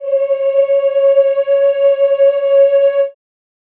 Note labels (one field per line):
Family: voice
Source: acoustic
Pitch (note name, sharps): C#5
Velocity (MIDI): 25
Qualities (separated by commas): reverb